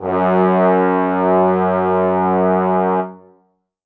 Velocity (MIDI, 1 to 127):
75